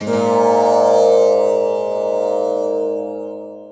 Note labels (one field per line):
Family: guitar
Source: acoustic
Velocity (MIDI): 25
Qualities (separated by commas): long release, multiphonic, reverb